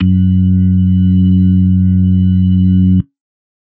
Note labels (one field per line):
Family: organ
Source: electronic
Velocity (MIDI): 25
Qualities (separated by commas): dark